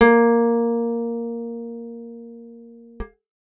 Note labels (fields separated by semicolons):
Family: guitar; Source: acoustic; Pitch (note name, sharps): A#3; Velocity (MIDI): 127